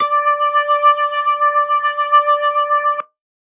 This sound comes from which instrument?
electronic organ